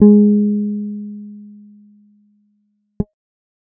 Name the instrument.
synthesizer bass